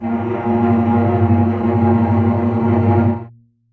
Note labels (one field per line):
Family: string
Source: acoustic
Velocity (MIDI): 25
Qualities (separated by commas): bright, non-linear envelope, reverb